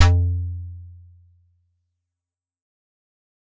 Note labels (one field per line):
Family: keyboard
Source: acoustic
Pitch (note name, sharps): F2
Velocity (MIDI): 100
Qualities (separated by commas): fast decay